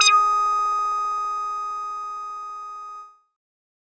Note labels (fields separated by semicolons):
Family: bass; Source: synthesizer; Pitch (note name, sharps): D#6; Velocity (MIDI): 100